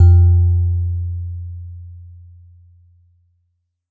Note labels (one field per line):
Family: mallet percussion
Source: acoustic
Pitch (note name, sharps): F2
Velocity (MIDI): 50